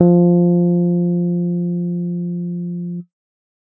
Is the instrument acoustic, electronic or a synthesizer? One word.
electronic